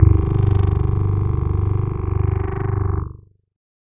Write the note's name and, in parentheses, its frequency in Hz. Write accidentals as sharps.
G0 (24.5 Hz)